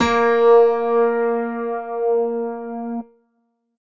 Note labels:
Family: keyboard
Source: electronic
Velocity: 127

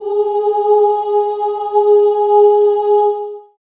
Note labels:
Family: voice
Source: acoustic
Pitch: G#4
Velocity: 50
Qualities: long release, reverb

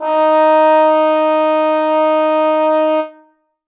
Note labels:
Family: brass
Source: acoustic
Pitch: D#4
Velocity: 100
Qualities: reverb

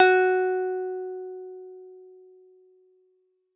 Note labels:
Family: guitar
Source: synthesizer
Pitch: F#4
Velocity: 127

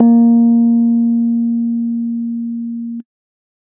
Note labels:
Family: keyboard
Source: electronic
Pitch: A#3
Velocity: 25

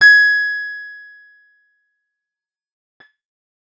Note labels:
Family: guitar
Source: acoustic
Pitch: G#6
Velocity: 25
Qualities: bright, distorted, fast decay

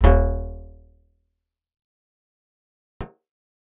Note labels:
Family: guitar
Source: acoustic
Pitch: D#1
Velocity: 100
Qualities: fast decay, reverb

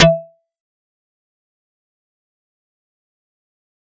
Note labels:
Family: mallet percussion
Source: acoustic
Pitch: E3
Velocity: 127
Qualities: fast decay, percussive

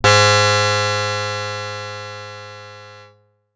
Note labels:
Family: guitar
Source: acoustic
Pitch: G#2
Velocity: 100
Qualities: bright, distorted

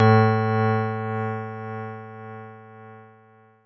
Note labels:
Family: keyboard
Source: electronic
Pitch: A2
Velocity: 100

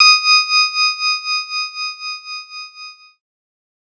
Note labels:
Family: keyboard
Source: electronic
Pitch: D#6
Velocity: 127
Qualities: bright

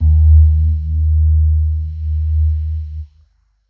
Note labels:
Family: keyboard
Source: electronic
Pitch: D#2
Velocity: 25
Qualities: dark

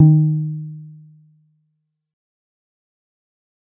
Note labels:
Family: guitar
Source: synthesizer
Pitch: D#3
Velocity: 25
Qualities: dark, fast decay

